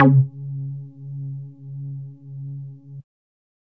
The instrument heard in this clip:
synthesizer bass